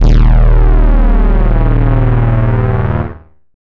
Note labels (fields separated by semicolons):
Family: bass; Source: synthesizer; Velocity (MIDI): 100; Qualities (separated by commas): bright, distorted